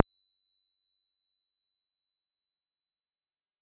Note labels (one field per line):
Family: guitar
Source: electronic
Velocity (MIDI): 100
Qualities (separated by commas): bright, reverb